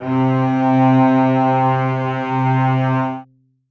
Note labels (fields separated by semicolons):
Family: string; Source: acoustic; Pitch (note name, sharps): C3; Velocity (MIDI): 100; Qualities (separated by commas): reverb